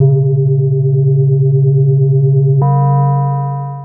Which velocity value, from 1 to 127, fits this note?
127